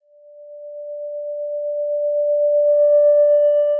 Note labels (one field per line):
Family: guitar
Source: electronic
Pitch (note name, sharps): D5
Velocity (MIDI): 50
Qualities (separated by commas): dark, long release